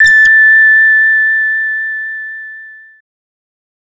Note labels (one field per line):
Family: bass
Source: synthesizer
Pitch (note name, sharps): A6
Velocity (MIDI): 127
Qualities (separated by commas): distorted